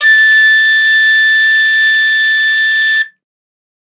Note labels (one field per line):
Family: flute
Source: acoustic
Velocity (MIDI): 100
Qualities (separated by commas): bright